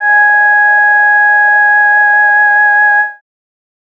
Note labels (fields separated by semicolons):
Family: voice; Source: synthesizer; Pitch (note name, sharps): G#5; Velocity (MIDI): 50